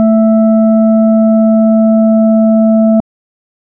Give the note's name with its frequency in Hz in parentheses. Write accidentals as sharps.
A3 (220 Hz)